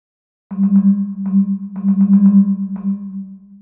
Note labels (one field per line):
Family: mallet percussion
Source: synthesizer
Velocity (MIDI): 75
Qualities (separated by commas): dark, long release, multiphonic, percussive, tempo-synced